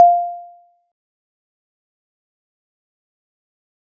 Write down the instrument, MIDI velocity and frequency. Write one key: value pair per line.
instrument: acoustic mallet percussion instrument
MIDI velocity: 25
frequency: 698.5 Hz